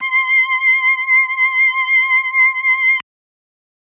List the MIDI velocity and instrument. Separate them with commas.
100, electronic organ